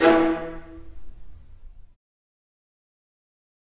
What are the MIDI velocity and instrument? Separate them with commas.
75, acoustic string instrument